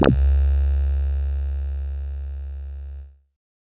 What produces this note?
synthesizer bass